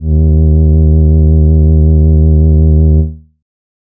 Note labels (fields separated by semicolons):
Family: voice; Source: synthesizer; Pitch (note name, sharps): D#2; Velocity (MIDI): 25; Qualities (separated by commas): dark